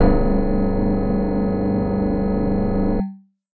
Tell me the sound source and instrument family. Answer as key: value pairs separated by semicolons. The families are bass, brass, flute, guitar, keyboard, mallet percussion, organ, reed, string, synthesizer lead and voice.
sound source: electronic; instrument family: keyboard